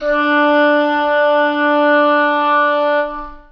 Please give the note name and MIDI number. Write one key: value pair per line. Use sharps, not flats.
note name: D4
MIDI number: 62